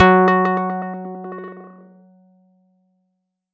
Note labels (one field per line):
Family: guitar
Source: electronic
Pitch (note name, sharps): F#3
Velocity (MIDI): 127